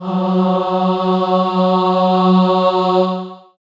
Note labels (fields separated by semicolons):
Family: voice; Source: acoustic; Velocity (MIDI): 100; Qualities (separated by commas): reverb